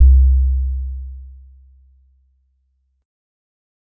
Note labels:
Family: mallet percussion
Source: acoustic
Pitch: C2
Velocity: 25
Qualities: dark, non-linear envelope

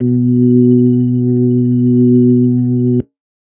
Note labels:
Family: organ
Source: electronic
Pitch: B2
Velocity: 127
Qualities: dark

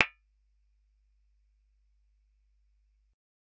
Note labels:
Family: bass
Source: synthesizer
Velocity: 25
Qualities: percussive

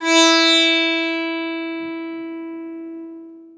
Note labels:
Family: guitar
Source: acoustic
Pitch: E4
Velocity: 25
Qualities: bright, long release, reverb

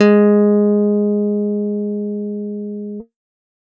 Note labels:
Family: guitar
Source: electronic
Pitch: G#3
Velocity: 50

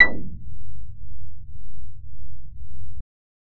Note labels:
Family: bass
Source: synthesizer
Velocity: 75

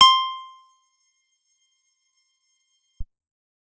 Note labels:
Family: guitar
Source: acoustic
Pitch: C6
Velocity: 75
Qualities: percussive

